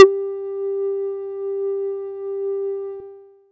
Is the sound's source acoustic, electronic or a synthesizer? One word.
synthesizer